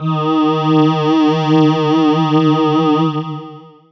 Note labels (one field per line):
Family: voice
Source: synthesizer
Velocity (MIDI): 50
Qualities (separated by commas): distorted, long release